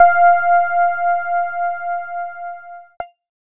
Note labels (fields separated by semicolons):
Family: keyboard; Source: electronic; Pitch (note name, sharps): F5; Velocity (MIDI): 50; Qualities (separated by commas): distorted